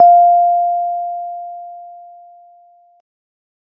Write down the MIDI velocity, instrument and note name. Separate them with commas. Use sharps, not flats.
75, electronic keyboard, F5